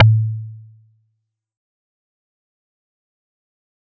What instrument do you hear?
acoustic mallet percussion instrument